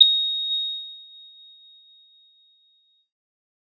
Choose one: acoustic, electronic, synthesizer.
electronic